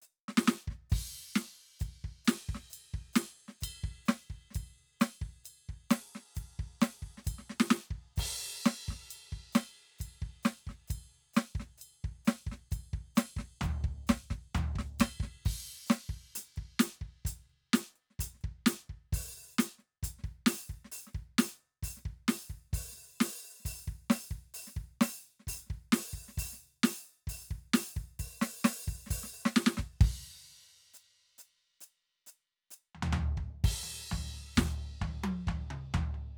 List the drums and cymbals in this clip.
crash, ride, ride bell, closed hi-hat, open hi-hat, hi-hat pedal, snare, high tom, mid tom, floor tom and kick